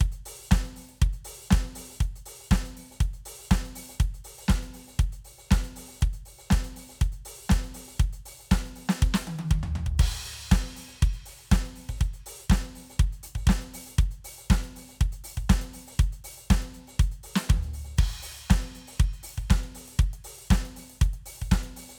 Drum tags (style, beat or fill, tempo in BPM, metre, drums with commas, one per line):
disco
beat
120 BPM
4/4
crash, closed hi-hat, open hi-hat, hi-hat pedal, snare, high tom, floor tom, kick